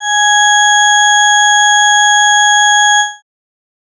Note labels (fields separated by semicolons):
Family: organ; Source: electronic; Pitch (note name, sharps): G#5; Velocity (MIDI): 127